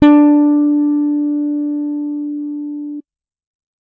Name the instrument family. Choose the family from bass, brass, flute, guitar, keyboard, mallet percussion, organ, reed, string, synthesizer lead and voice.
bass